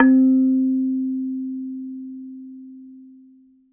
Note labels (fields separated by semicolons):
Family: mallet percussion; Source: acoustic; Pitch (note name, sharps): C4; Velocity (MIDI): 127; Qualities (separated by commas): reverb